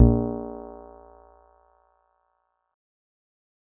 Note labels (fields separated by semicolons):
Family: keyboard; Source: electronic; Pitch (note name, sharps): A#1; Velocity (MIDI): 25; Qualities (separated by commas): fast decay